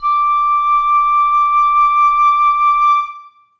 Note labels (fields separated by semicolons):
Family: flute; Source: acoustic; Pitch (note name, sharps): D6; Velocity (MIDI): 75; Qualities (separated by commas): reverb